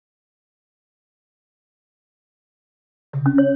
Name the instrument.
synthesizer mallet percussion instrument